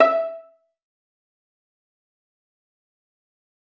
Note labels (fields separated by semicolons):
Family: string; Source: acoustic; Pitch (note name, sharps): E5; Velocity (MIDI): 100; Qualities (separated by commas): fast decay, percussive, reverb